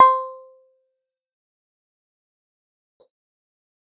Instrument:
electronic keyboard